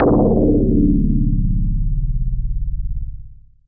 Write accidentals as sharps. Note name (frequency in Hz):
C#0 (17.32 Hz)